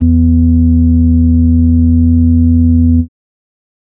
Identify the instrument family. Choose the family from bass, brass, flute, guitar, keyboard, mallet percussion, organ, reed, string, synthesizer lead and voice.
organ